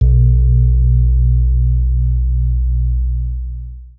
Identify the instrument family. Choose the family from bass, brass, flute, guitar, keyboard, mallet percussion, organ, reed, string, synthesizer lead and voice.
mallet percussion